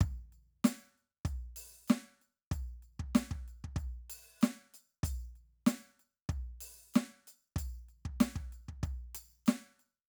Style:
funk